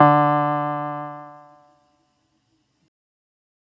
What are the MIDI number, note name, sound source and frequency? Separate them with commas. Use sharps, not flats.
50, D3, electronic, 146.8 Hz